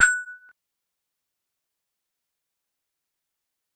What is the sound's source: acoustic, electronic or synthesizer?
acoustic